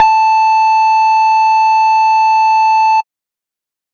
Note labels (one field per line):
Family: bass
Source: synthesizer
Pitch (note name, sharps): A5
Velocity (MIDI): 100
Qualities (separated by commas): distorted, tempo-synced